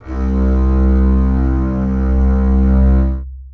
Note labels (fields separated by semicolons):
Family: string; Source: acoustic; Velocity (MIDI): 127; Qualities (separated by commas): long release, reverb